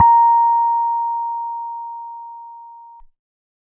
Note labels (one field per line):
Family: keyboard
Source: electronic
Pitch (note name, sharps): A#5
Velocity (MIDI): 75